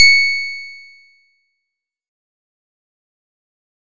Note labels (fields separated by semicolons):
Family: guitar; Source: synthesizer; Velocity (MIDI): 100; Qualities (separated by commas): bright, fast decay